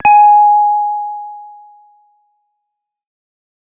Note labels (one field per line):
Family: bass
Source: synthesizer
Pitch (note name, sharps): G#5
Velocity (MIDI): 50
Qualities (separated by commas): distorted